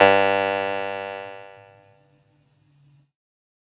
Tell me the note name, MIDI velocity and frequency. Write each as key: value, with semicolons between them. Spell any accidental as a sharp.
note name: G2; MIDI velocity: 25; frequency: 98 Hz